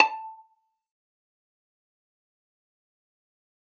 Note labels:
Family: string; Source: acoustic; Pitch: A5; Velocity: 75; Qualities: fast decay, percussive, reverb

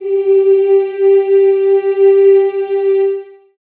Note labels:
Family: voice; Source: acoustic; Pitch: G4; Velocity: 25; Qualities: reverb

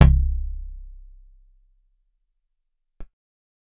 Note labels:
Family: guitar; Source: acoustic; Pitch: C1; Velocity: 75; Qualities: dark

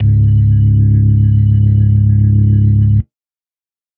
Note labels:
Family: organ; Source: electronic; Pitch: C#1; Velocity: 50; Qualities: distorted

